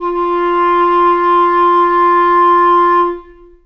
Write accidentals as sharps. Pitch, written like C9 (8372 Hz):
F4 (349.2 Hz)